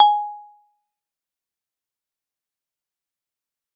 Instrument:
acoustic mallet percussion instrument